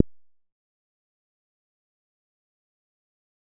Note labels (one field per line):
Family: bass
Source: synthesizer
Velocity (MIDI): 50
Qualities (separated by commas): fast decay, percussive